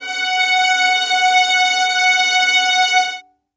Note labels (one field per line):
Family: string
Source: acoustic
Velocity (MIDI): 100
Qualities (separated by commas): reverb